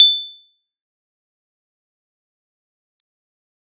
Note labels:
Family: keyboard; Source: electronic; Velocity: 127; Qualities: bright, fast decay, percussive

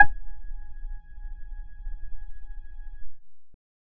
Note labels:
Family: bass; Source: synthesizer; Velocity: 25; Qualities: distorted, long release

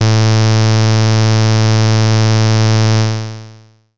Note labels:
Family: bass; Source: synthesizer; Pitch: A2; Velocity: 127; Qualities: bright, distorted, long release

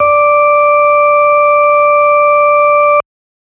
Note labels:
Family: organ; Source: electronic; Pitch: D5; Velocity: 100

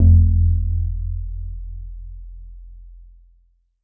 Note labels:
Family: guitar; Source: synthesizer; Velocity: 100; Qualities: dark

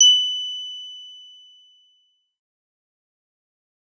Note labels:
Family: synthesizer lead; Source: synthesizer; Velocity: 25; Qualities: bright, distorted, fast decay

